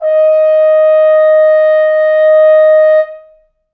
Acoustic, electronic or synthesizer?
acoustic